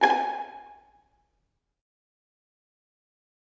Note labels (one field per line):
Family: string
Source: acoustic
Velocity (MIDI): 75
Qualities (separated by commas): fast decay, reverb